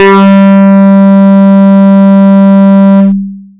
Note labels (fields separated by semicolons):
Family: bass; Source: synthesizer; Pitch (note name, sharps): G3; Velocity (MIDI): 127; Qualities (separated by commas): bright, distorted, long release